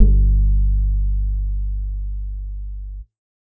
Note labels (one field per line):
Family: bass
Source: synthesizer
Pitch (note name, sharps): G1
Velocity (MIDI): 50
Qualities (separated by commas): dark, reverb